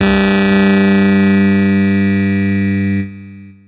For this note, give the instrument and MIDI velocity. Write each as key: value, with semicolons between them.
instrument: electronic keyboard; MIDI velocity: 127